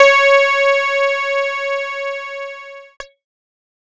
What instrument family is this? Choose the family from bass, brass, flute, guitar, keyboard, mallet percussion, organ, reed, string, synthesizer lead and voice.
keyboard